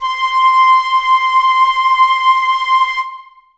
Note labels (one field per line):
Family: reed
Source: acoustic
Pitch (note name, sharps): C6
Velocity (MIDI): 127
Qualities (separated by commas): reverb